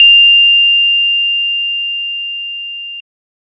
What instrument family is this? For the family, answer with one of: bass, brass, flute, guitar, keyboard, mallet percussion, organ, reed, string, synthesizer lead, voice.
organ